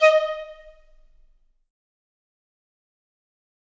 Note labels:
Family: flute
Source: acoustic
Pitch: D#5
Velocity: 50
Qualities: fast decay, percussive, reverb

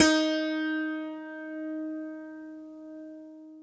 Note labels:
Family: guitar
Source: acoustic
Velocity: 50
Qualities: bright, long release, reverb

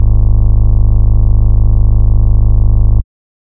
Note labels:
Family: bass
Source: synthesizer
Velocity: 127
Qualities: dark, distorted

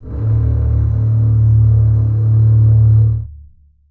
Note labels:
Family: string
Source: acoustic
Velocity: 50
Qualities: long release, reverb

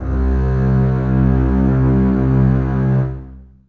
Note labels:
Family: string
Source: acoustic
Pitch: C2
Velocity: 100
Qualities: long release, reverb

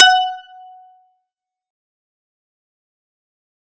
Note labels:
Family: guitar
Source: synthesizer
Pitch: F#5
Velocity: 127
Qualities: fast decay, percussive

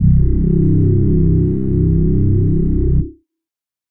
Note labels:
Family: voice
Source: synthesizer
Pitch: C1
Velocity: 25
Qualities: multiphonic

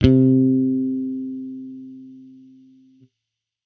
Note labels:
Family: bass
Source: electronic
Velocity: 75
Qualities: distorted

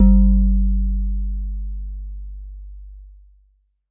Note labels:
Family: mallet percussion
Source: acoustic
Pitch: G1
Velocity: 50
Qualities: dark

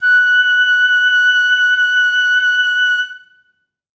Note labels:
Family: flute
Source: acoustic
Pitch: F#6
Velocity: 50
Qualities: reverb

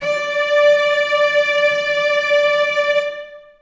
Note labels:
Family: string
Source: acoustic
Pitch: D5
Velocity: 100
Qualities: long release, reverb

